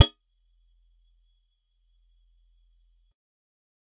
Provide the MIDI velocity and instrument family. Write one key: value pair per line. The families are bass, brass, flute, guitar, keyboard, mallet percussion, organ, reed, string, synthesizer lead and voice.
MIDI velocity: 25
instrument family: guitar